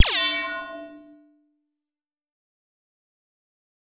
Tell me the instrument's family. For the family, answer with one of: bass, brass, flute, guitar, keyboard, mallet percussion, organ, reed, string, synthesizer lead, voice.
bass